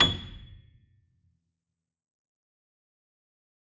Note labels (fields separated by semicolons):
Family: keyboard; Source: acoustic; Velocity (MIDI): 100; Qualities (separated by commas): percussive, reverb